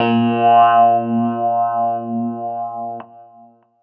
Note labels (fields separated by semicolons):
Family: keyboard; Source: electronic; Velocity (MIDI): 25; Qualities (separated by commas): long release